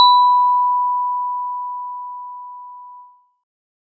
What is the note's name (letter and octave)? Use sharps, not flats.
B5